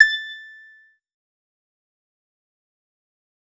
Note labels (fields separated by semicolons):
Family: bass; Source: synthesizer; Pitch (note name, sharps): A6; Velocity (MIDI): 50; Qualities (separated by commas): distorted, fast decay, percussive